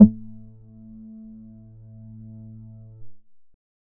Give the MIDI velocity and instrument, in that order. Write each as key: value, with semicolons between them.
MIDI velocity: 25; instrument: synthesizer bass